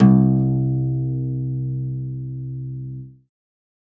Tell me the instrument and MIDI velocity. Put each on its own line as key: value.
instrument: acoustic guitar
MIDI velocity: 100